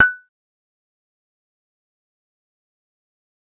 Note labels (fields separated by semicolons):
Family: bass; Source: synthesizer; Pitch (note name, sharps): F#6; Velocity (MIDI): 25; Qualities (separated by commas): fast decay, percussive